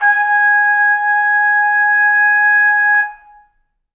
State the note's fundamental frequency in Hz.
830.6 Hz